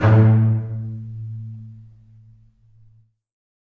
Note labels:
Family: string; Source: acoustic; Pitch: A2; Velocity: 100; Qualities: reverb

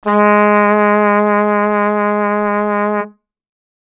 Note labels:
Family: brass; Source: acoustic; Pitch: G#3; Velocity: 50

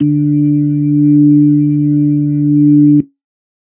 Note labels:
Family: organ; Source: electronic; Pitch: D3; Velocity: 75; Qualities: dark

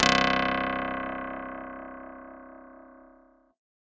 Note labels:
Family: guitar; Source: acoustic; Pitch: C1; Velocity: 100; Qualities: bright

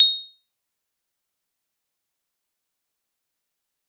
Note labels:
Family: keyboard; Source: electronic; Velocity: 100; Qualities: bright, fast decay, percussive

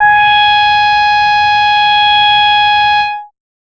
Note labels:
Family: bass; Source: synthesizer; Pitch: G#5; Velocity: 25; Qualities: bright, distorted

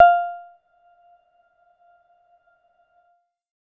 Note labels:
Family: keyboard; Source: electronic; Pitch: F5; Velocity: 100; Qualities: percussive, reverb

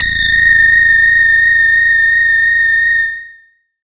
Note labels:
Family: bass; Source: synthesizer; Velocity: 75; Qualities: tempo-synced

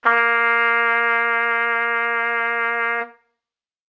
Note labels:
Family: brass; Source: acoustic; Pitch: A#3; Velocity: 50

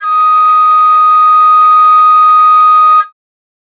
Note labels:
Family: flute; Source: acoustic; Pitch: D#6; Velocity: 25

